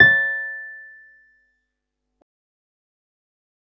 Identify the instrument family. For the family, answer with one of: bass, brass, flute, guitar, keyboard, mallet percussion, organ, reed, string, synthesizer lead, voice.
keyboard